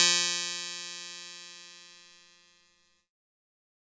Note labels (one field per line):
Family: keyboard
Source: electronic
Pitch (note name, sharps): F3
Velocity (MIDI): 25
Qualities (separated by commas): bright, distorted